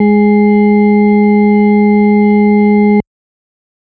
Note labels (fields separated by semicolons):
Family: organ; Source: electronic; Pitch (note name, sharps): G#3; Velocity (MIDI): 50